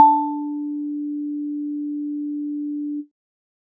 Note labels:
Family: keyboard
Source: electronic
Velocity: 50

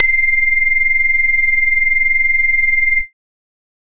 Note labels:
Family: bass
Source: synthesizer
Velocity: 127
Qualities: bright, distorted, multiphonic, tempo-synced

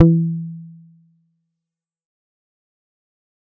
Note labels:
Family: bass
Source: synthesizer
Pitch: E3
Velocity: 100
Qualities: dark, distorted, fast decay, percussive

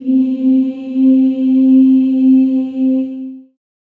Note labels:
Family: voice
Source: acoustic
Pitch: C4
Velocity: 25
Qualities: long release, reverb

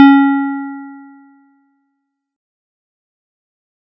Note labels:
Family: keyboard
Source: electronic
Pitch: C#4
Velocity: 50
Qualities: fast decay

